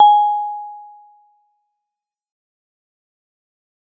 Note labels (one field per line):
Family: mallet percussion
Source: acoustic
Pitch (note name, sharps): G#5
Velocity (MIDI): 100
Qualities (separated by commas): fast decay